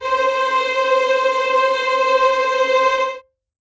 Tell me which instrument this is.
acoustic string instrument